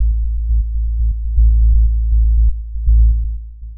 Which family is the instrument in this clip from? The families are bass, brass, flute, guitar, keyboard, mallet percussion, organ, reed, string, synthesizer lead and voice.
synthesizer lead